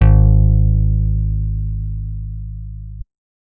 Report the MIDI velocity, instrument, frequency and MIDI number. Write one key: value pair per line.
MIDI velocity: 50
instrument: acoustic guitar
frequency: 51.91 Hz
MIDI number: 32